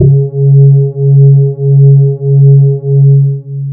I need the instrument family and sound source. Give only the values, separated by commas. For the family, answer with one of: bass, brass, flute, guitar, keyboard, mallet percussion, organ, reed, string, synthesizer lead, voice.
bass, synthesizer